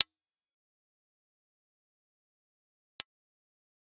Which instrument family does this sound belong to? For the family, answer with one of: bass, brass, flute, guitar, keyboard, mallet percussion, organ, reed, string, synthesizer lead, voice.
bass